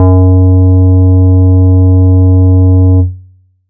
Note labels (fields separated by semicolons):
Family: bass; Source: synthesizer; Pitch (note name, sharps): F#2; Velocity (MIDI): 25